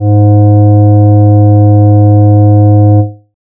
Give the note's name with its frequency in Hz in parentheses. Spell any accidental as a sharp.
G#2 (103.8 Hz)